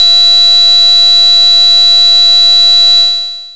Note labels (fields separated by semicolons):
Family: bass; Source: synthesizer; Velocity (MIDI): 127; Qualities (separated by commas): bright, distorted, long release